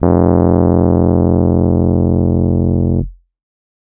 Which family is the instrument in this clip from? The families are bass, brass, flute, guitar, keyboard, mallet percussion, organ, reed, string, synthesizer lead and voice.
keyboard